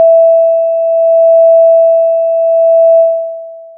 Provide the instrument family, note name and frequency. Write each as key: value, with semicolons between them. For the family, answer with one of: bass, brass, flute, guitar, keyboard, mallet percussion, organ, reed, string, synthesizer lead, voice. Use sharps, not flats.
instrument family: synthesizer lead; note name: E5; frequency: 659.3 Hz